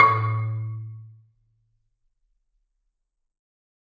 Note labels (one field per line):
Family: mallet percussion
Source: acoustic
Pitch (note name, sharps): A2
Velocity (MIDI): 100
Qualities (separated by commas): reverb